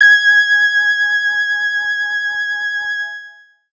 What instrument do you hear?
electronic organ